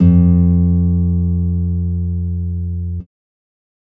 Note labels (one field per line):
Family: guitar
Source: electronic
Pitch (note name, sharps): F2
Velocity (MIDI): 50